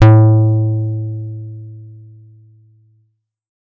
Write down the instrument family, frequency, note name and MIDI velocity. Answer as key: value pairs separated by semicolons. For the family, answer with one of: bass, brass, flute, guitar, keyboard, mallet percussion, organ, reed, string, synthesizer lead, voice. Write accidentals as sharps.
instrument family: guitar; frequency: 110 Hz; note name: A2; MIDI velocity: 75